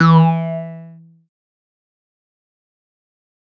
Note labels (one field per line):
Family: bass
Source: synthesizer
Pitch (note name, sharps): E3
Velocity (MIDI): 25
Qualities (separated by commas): distorted, fast decay